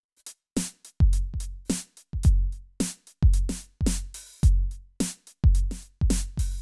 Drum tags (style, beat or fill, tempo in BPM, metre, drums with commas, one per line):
swing
beat
215 BPM
4/4
closed hi-hat, open hi-hat, hi-hat pedal, snare, kick